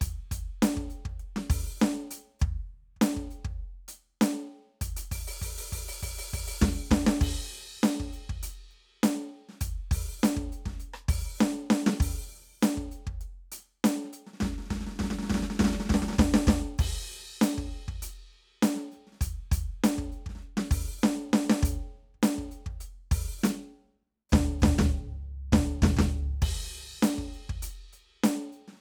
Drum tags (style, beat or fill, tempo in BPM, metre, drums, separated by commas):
Latin funk, beat, 100 BPM, 4/4, crash, ride, closed hi-hat, open hi-hat, hi-hat pedal, snare, cross-stick, floor tom, kick